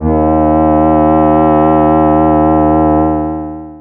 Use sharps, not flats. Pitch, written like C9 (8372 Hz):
D#2 (77.78 Hz)